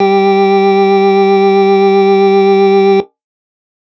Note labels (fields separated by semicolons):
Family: organ; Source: electronic; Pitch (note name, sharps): G3; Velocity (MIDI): 100